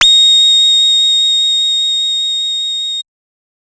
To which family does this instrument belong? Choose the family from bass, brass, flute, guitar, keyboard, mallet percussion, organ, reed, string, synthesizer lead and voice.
bass